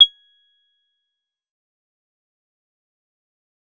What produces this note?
synthesizer bass